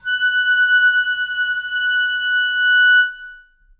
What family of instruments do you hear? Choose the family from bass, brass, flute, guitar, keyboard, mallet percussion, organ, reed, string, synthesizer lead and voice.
reed